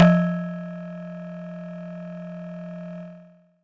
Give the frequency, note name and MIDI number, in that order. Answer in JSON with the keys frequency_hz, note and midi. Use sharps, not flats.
{"frequency_hz": 174.6, "note": "F3", "midi": 53}